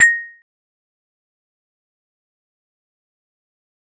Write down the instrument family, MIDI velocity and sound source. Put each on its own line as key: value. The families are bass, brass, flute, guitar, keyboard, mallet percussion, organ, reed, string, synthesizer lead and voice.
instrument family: mallet percussion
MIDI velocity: 25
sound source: acoustic